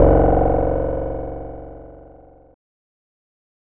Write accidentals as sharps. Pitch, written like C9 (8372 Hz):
F#0 (23.12 Hz)